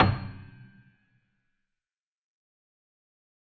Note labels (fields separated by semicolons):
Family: keyboard; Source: acoustic; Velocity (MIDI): 50; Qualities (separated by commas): dark, fast decay, percussive